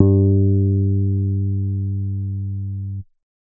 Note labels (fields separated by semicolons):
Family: bass; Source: synthesizer; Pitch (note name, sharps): G2; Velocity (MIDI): 75; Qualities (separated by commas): dark, reverb